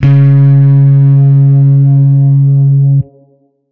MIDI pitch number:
49